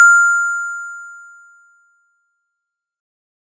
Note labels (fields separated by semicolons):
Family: mallet percussion; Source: acoustic; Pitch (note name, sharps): F6; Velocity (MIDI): 127; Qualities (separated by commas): bright, fast decay